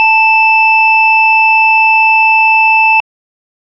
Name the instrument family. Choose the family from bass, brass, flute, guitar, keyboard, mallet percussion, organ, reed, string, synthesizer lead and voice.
organ